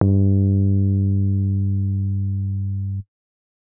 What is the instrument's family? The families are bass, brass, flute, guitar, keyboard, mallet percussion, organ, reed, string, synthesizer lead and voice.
keyboard